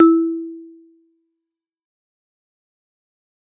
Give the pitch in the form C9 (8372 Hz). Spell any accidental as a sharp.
E4 (329.6 Hz)